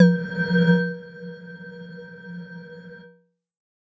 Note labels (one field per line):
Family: mallet percussion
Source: electronic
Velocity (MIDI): 127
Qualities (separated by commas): dark, non-linear envelope